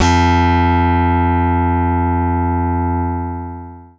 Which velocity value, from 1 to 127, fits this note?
100